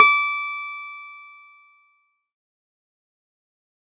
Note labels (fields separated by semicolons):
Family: keyboard; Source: electronic; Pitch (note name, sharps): D6; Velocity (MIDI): 127; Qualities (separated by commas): distorted, fast decay